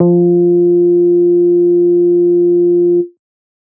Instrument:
synthesizer bass